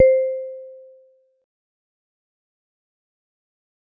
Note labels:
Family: mallet percussion; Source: acoustic; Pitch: C5; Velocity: 50; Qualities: fast decay

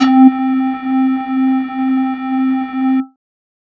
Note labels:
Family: flute; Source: synthesizer; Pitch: C4; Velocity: 75; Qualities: distorted

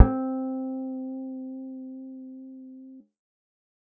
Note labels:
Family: bass; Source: synthesizer; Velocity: 75; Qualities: dark, reverb

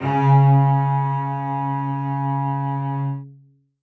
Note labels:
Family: string; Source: acoustic; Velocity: 127; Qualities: reverb

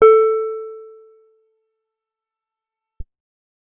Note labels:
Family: guitar; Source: acoustic; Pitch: A4; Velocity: 25; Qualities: fast decay

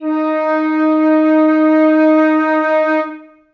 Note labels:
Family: flute; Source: acoustic; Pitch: D#4; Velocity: 75; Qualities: reverb

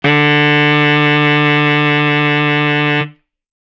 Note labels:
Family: reed; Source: acoustic; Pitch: D3; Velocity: 127; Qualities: bright

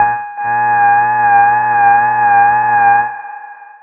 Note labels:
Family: bass; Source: synthesizer; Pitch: G#5; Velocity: 75; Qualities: long release, reverb

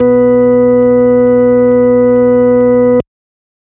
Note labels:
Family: organ; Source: electronic; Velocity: 25

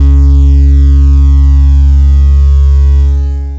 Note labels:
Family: bass; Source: synthesizer; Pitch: C#2; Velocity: 127; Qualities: bright, distorted, long release

